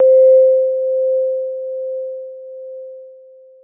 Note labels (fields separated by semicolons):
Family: keyboard; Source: electronic; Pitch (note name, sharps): C5; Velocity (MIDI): 100; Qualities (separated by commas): long release